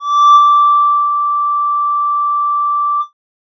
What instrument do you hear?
synthesizer bass